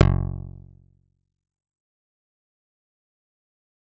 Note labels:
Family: bass; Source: synthesizer; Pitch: F#1; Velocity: 100; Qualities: fast decay, percussive

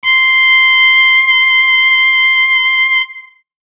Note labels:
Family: brass; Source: acoustic; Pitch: C6; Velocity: 127

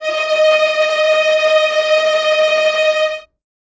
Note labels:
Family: string; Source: acoustic; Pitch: D#5; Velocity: 100; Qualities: bright, non-linear envelope, reverb

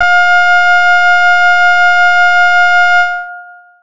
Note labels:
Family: keyboard; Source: electronic; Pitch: F5; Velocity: 127; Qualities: distorted, long release

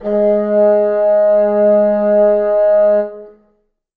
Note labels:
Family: reed; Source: acoustic; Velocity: 50; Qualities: reverb

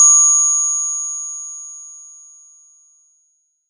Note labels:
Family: mallet percussion; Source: acoustic; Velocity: 50; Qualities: bright

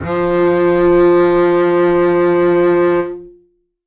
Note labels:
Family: string; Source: acoustic; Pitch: F3; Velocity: 50; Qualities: reverb

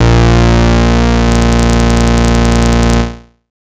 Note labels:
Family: bass; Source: synthesizer; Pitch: A#1; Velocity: 50; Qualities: bright, distorted

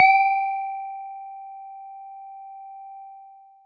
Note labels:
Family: mallet percussion; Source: acoustic; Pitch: G5; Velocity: 100

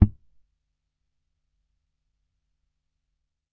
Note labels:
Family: bass; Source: electronic; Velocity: 25; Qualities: percussive

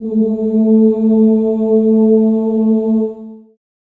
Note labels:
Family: voice; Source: acoustic; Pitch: A3; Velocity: 127; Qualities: dark, long release, reverb

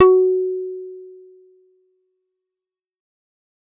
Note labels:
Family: bass; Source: synthesizer; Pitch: F#4; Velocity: 25; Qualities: fast decay

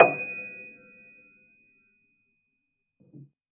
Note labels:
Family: keyboard; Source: acoustic; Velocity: 50; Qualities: percussive, reverb

